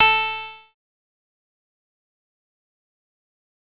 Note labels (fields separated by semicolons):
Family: bass; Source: synthesizer; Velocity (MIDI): 75; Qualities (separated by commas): bright, distorted, fast decay, percussive